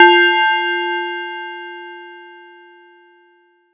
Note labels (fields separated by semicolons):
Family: mallet percussion; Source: acoustic; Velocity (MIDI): 100; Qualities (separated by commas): multiphonic